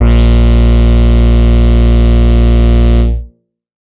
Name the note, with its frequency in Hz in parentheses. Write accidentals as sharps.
A#1 (58.27 Hz)